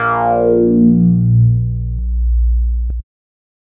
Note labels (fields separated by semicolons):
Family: bass; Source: synthesizer; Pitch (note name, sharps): A#1; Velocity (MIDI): 25; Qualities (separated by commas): distorted